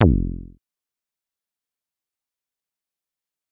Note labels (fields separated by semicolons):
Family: bass; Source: synthesizer; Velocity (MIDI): 75; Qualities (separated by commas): fast decay, percussive